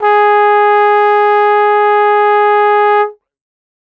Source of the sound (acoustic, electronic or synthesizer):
acoustic